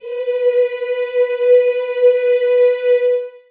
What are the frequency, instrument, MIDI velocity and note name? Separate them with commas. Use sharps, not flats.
493.9 Hz, acoustic voice, 127, B4